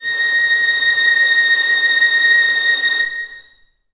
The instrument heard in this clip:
acoustic string instrument